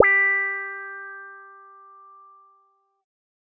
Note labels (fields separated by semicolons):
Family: bass; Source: synthesizer; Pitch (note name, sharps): G4; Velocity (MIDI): 127